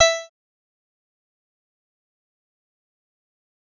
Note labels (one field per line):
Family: bass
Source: synthesizer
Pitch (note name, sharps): E5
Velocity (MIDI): 100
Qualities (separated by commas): bright, distorted, fast decay, percussive